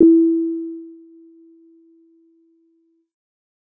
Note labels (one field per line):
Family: keyboard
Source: electronic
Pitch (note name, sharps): E4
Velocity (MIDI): 25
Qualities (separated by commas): dark